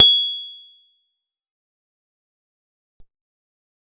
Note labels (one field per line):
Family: guitar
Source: acoustic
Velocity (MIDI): 100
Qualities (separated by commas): bright, fast decay, percussive